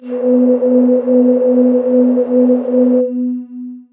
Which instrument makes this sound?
synthesizer voice